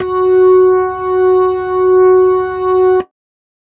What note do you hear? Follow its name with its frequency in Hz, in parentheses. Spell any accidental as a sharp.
F#4 (370 Hz)